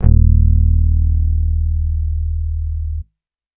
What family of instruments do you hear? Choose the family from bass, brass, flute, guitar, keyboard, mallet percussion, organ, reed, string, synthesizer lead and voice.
bass